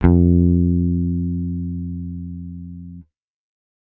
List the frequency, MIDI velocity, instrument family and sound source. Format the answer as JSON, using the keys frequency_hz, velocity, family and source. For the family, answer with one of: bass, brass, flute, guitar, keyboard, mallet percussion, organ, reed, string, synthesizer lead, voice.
{"frequency_hz": 87.31, "velocity": 127, "family": "bass", "source": "electronic"}